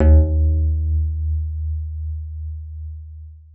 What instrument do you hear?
electronic guitar